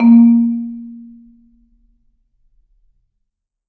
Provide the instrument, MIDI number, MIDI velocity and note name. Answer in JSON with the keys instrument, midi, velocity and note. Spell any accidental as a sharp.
{"instrument": "acoustic mallet percussion instrument", "midi": 58, "velocity": 75, "note": "A#3"}